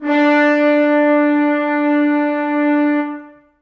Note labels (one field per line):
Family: brass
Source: acoustic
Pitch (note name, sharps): D4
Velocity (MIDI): 50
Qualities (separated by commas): reverb